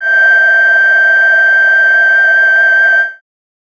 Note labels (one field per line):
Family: voice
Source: synthesizer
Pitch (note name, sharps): G6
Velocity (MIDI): 25